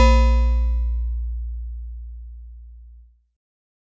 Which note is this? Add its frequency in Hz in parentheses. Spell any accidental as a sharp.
A#1 (58.27 Hz)